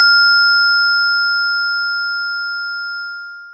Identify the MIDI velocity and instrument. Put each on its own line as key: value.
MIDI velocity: 50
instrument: acoustic mallet percussion instrument